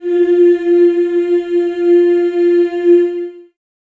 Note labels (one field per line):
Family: voice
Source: acoustic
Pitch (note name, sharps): F4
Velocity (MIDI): 50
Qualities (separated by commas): long release, reverb